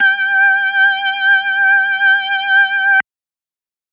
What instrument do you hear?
electronic organ